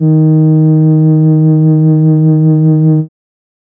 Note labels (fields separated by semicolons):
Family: keyboard; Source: synthesizer; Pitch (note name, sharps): D#3; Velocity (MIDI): 75; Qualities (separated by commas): dark